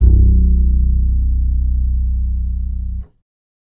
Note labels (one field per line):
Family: bass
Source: electronic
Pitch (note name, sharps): B0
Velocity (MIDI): 50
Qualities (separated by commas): reverb